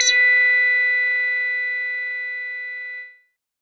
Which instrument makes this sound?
synthesizer bass